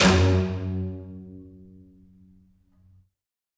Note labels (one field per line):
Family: string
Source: acoustic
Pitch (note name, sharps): F#2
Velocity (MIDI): 127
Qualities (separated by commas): bright, reverb